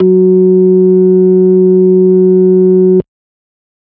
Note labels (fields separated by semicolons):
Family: organ; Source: electronic; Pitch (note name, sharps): F#3; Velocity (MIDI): 75